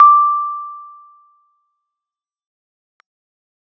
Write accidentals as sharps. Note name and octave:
D6